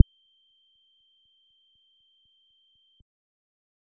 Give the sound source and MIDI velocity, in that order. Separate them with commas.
synthesizer, 127